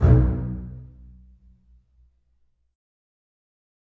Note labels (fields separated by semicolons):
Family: string; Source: acoustic; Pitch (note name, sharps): B1; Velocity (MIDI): 100; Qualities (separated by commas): reverb